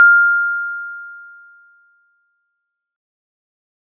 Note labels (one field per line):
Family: mallet percussion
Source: acoustic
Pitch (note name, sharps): F6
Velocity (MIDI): 75